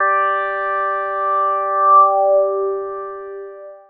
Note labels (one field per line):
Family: synthesizer lead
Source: synthesizer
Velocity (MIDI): 75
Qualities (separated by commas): long release